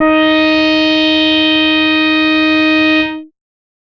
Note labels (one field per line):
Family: bass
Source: synthesizer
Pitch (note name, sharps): D#4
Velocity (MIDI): 75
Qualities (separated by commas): bright, distorted